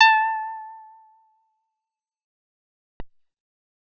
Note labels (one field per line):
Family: bass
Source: synthesizer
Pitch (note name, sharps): A5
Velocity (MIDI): 25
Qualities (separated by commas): fast decay